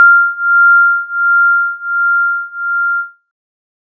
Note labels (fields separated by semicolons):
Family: synthesizer lead; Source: synthesizer; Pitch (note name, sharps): F6; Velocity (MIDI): 100